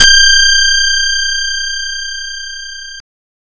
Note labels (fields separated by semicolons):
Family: guitar; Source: synthesizer; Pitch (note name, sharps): G6; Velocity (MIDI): 100; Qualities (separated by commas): bright, distorted